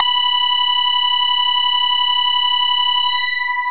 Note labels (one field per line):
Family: bass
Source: synthesizer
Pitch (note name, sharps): B5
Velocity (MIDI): 127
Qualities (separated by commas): bright, distorted, long release